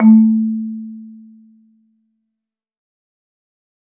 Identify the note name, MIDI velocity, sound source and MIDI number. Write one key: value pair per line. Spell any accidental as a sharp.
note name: A3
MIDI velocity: 75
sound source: acoustic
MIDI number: 57